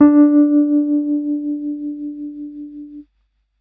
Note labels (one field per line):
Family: keyboard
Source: electronic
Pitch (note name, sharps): D4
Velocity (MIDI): 75